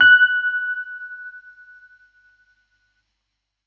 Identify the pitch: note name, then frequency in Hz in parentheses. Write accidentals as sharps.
F#6 (1480 Hz)